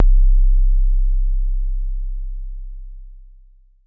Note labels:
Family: keyboard; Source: electronic; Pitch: C1; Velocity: 100; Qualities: dark, long release

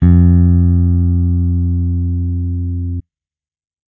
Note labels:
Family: bass; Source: electronic; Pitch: F2; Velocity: 75

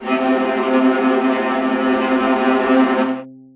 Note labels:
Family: string; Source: acoustic; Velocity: 50; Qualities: long release, non-linear envelope, reverb

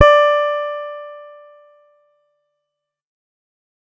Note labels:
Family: guitar; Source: electronic; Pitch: D5; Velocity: 25

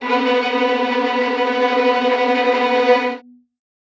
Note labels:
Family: string; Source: acoustic; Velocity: 75; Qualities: bright, non-linear envelope, reverb

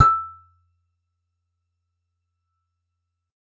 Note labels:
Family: guitar; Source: acoustic; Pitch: E6; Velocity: 25; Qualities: percussive

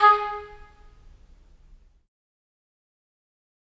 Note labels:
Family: reed; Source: acoustic; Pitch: G#4; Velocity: 50; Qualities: fast decay, percussive, reverb

